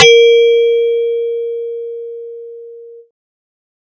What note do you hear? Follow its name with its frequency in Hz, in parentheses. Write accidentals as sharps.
A#4 (466.2 Hz)